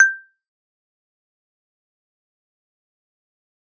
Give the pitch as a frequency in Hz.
1568 Hz